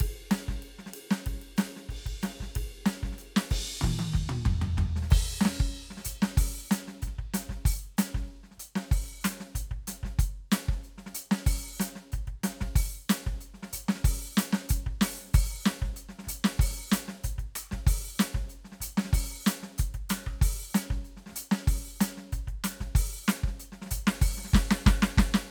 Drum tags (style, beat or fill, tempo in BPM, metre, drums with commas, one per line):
Afrobeat
beat
94 BPM
4/4
crash, ride, closed hi-hat, open hi-hat, hi-hat pedal, snare, cross-stick, high tom, mid tom, floor tom, kick